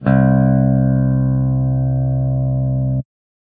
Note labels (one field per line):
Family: guitar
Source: electronic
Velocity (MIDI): 50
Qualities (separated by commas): distorted